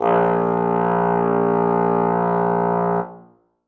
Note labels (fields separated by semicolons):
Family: brass; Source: acoustic; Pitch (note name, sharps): A#1; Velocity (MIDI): 75; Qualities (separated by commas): reverb